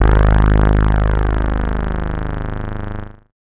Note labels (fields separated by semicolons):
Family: bass; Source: synthesizer; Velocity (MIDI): 127; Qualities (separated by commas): bright, distorted